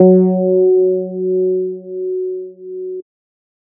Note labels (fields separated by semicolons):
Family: bass; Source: synthesizer; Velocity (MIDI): 50